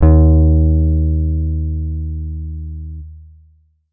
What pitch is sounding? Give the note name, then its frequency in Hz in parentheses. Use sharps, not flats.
D#2 (77.78 Hz)